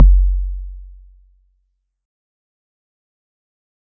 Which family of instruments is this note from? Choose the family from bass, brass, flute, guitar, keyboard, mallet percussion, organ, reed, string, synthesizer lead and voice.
mallet percussion